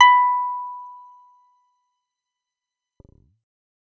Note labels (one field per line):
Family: bass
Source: synthesizer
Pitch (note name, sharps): B5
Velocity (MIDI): 100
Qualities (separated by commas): fast decay